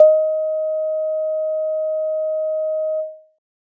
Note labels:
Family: keyboard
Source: electronic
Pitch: D#5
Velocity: 127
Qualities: dark

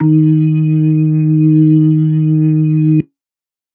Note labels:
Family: organ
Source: electronic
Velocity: 100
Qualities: dark

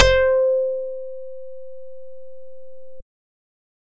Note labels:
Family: bass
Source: synthesizer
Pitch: C5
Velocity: 100

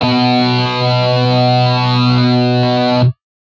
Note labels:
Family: guitar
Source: synthesizer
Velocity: 75

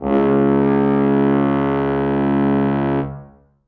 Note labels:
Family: brass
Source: acoustic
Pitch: C#2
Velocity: 100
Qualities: bright, reverb

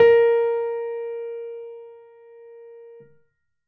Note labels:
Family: keyboard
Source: acoustic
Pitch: A#4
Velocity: 75

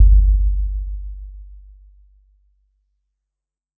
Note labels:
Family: mallet percussion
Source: acoustic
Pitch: G1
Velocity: 50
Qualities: dark, reverb

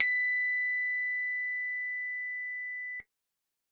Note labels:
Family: keyboard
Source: electronic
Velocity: 50

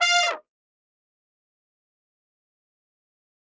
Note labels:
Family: brass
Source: acoustic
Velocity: 25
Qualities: bright, fast decay, percussive, reverb

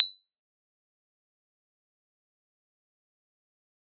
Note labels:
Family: mallet percussion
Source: acoustic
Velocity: 25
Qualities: bright, fast decay, percussive

